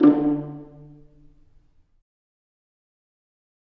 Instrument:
acoustic string instrument